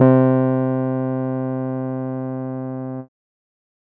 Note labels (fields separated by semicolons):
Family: keyboard; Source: electronic; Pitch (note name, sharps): C3; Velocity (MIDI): 100